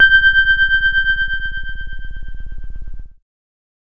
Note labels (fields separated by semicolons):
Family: keyboard; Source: electronic; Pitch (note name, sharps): G6; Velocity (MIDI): 50; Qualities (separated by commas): dark